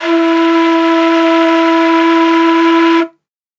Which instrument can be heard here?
acoustic flute